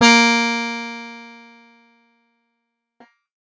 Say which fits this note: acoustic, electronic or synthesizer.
acoustic